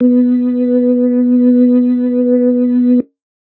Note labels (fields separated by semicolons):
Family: organ; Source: electronic; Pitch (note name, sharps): B3; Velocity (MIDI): 25; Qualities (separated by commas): dark